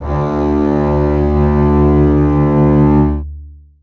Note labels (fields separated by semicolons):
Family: string; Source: acoustic; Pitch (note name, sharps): D2; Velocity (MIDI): 75; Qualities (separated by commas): long release, reverb